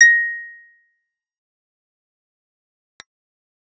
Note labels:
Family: bass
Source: synthesizer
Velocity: 127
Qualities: fast decay, percussive

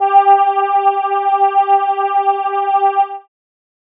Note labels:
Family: keyboard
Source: synthesizer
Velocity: 75

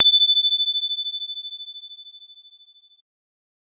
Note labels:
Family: bass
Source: synthesizer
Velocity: 50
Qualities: bright

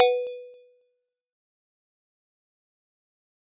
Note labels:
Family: mallet percussion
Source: acoustic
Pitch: B4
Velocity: 127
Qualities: fast decay, percussive

